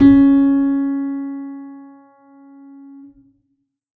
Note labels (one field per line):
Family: keyboard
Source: acoustic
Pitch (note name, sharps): C#4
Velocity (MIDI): 100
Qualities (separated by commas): reverb